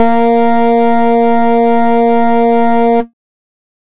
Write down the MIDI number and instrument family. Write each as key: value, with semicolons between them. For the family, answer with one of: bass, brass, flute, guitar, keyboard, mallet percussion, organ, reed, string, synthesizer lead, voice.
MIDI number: 58; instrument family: bass